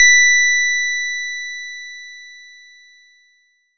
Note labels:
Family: bass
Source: synthesizer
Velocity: 75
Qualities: bright, distorted

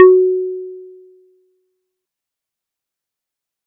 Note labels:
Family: mallet percussion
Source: acoustic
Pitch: F#4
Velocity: 50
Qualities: fast decay

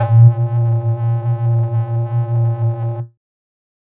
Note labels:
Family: flute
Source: synthesizer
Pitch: A#2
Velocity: 75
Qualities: distorted

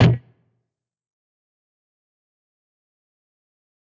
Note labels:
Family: guitar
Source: electronic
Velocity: 127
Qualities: bright, distorted, fast decay, percussive

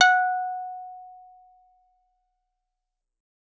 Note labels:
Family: guitar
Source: acoustic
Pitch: F#5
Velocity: 127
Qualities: fast decay

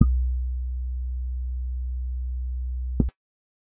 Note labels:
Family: bass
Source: synthesizer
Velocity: 25

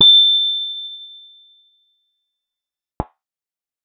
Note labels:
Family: guitar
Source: electronic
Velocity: 50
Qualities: fast decay, reverb

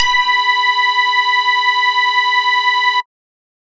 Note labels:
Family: bass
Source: synthesizer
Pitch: B5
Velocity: 127

